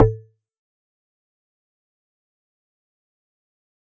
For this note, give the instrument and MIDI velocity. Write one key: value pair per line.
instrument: acoustic mallet percussion instrument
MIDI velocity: 50